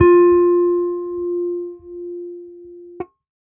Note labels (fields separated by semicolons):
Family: bass; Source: electronic; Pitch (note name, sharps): F4; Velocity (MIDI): 25